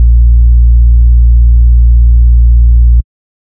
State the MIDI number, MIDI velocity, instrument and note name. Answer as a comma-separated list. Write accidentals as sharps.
34, 127, synthesizer bass, A#1